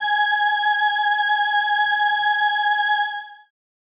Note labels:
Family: keyboard; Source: synthesizer; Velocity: 100; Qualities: bright

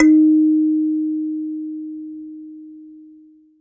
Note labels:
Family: mallet percussion; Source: acoustic; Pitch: D#4; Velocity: 50; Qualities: reverb

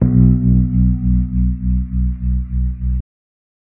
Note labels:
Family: guitar; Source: electronic; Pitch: B1; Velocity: 127; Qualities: dark, reverb

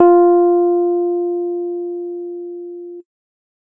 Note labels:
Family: keyboard; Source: electronic; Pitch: F4; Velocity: 75; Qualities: dark

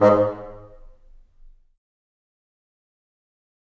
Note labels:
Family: reed; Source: acoustic; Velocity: 100; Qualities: fast decay, percussive, reverb

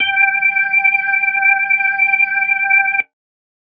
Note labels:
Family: organ; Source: electronic; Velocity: 100

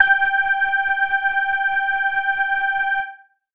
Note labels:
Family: keyboard; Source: electronic; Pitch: G5; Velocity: 100; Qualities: distorted

